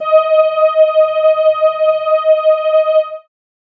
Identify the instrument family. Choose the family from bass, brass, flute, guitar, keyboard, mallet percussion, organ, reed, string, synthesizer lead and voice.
keyboard